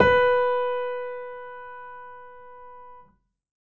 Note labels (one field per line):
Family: keyboard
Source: acoustic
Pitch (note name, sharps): B4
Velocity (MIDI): 75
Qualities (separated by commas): reverb